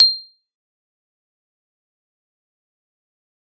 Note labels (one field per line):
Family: mallet percussion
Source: acoustic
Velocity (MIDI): 127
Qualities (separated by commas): bright, fast decay, percussive